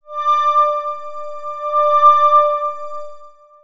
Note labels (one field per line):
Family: synthesizer lead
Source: synthesizer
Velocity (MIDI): 50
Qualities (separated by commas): bright, long release, non-linear envelope